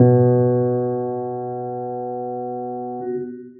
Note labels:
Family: keyboard; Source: acoustic; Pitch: B2; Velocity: 25; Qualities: long release, reverb

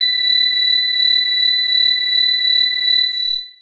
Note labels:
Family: bass; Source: synthesizer; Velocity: 127; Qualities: distorted, long release, multiphonic

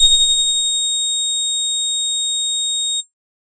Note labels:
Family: bass; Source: synthesizer; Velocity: 100; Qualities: bright, distorted

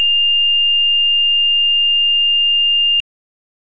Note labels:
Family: organ; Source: electronic; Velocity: 75; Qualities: bright

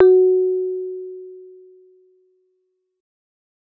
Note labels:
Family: keyboard; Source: electronic; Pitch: F#4; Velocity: 25

